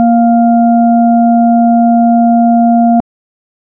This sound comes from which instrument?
electronic organ